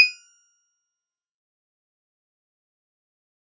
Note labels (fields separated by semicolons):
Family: mallet percussion; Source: acoustic; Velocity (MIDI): 100; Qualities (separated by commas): bright, fast decay, percussive